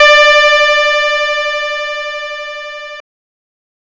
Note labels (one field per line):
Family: guitar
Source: synthesizer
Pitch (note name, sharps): D5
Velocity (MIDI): 25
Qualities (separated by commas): bright, distorted